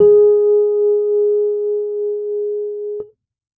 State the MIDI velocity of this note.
50